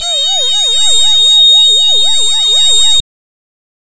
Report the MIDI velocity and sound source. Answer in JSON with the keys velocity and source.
{"velocity": 127, "source": "synthesizer"}